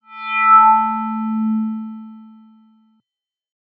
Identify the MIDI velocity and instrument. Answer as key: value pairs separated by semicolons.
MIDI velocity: 100; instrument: electronic mallet percussion instrument